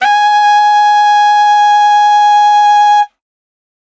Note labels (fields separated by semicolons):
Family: reed; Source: acoustic; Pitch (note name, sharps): G#5; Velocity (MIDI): 100; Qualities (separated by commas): bright